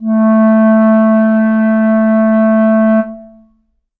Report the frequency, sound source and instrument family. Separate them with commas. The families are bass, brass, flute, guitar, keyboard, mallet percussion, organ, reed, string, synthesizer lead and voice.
220 Hz, acoustic, reed